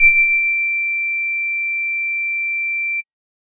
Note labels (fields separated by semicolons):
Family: bass; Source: synthesizer; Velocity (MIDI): 75; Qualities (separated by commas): distorted